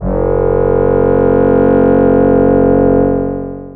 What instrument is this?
synthesizer voice